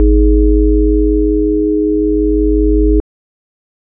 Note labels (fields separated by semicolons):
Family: organ; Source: electronic; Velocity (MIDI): 75